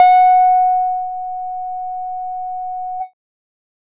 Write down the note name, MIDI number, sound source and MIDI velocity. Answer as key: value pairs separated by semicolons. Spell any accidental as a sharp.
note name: F#5; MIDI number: 78; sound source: synthesizer; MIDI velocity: 100